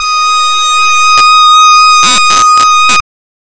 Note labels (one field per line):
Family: reed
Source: synthesizer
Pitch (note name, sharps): D#6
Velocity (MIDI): 100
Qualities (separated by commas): distorted, non-linear envelope